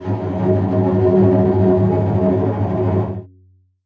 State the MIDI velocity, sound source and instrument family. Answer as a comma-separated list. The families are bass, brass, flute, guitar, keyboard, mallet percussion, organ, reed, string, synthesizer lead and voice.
25, acoustic, string